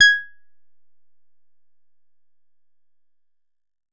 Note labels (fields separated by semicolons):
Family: guitar; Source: synthesizer; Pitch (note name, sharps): G#6; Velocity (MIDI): 127; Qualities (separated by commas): percussive